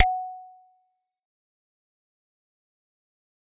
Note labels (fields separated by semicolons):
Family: mallet percussion; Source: acoustic; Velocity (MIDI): 50; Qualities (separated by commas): fast decay, percussive